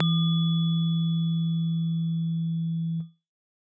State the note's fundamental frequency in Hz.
164.8 Hz